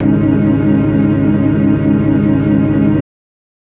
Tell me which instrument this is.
electronic organ